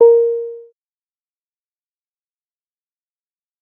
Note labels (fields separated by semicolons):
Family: bass; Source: synthesizer; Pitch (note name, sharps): A#4; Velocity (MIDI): 50; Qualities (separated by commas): fast decay, percussive